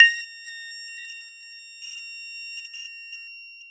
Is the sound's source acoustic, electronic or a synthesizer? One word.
acoustic